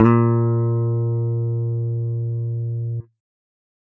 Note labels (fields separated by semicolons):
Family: guitar; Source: electronic; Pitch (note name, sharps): A#2; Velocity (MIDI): 127